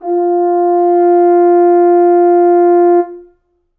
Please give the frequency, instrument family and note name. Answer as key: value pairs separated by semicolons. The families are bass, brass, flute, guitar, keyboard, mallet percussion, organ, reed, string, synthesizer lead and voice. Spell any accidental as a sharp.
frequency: 349.2 Hz; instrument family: brass; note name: F4